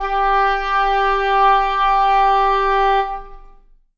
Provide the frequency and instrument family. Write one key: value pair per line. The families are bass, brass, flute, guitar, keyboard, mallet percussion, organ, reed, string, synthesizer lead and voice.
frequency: 392 Hz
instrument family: reed